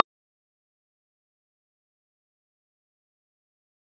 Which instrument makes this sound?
electronic mallet percussion instrument